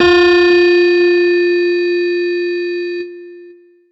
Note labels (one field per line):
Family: keyboard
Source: electronic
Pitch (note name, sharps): F4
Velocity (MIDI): 127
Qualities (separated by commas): bright, distorted, long release